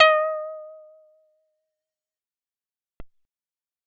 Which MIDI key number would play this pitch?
75